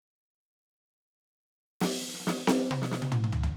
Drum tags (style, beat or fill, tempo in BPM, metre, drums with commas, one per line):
hip-hop
fill
67 BPM
4/4
ride, open hi-hat, snare, high tom, mid tom, floor tom